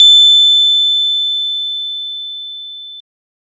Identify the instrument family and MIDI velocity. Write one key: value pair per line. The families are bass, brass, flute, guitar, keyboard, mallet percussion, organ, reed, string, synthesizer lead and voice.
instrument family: organ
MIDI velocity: 127